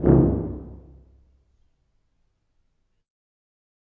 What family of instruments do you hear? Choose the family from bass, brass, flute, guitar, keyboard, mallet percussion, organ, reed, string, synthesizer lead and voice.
brass